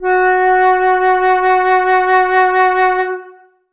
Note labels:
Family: flute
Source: acoustic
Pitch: F#4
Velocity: 75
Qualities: reverb

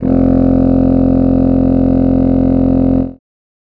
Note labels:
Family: reed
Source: acoustic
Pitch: F1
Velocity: 75

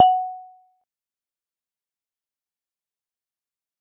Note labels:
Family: mallet percussion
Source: acoustic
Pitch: F#5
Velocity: 50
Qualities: fast decay, percussive

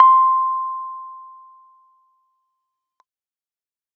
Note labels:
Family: keyboard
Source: electronic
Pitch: C6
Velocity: 100

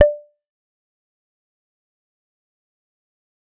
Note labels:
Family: bass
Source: synthesizer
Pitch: D5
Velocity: 25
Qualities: fast decay, percussive

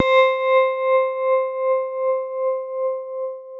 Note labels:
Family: guitar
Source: electronic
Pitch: C5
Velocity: 127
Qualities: bright, long release, reverb

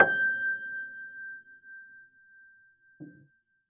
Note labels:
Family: keyboard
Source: acoustic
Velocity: 50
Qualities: reverb

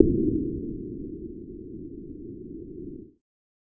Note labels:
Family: bass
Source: synthesizer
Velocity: 100

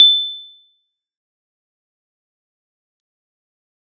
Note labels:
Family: keyboard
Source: electronic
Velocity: 127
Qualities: bright, fast decay, percussive

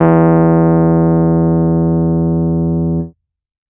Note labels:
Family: keyboard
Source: electronic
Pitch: E2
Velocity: 127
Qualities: distorted

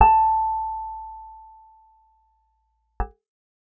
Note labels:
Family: guitar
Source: acoustic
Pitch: A5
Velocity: 50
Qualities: dark

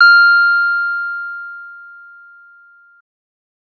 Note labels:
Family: bass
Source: synthesizer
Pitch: F6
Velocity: 127

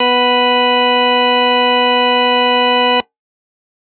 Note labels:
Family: organ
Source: electronic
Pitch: B3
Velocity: 127

